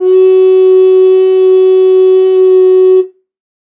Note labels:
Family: flute; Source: acoustic; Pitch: F#4; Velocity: 127

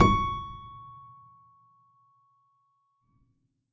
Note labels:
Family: keyboard; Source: acoustic; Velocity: 100; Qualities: reverb

